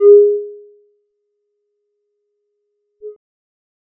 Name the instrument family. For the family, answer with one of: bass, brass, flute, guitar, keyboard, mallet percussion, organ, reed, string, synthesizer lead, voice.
bass